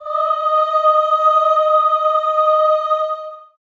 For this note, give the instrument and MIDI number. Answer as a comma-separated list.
acoustic voice, 75